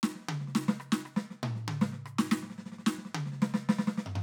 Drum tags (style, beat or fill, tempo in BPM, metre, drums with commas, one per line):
funk
fill
112 BPM
4/4
snare, cross-stick, high tom, mid tom, floor tom